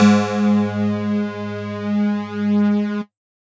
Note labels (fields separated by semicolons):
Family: mallet percussion; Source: electronic; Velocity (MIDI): 75